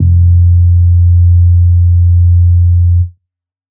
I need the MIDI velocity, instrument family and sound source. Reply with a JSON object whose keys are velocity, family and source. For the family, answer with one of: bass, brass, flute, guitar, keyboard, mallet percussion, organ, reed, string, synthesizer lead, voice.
{"velocity": 25, "family": "bass", "source": "synthesizer"}